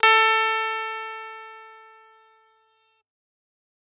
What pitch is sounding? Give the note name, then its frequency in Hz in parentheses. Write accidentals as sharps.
A4 (440 Hz)